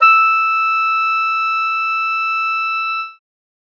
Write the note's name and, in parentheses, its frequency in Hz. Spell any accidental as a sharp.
E6 (1319 Hz)